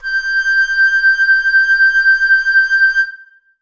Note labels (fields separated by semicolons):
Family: flute; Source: acoustic; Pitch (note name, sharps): G6; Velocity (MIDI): 100; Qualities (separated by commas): reverb